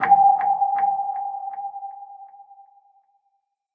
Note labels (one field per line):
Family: synthesizer lead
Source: synthesizer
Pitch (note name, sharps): G5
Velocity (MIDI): 100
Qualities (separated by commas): non-linear envelope, reverb